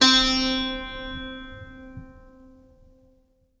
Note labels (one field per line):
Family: guitar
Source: acoustic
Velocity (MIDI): 50